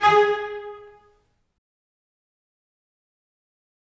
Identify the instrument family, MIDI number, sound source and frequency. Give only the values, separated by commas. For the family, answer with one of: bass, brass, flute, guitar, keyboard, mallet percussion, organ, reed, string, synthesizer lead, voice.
string, 68, acoustic, 415.3 Hz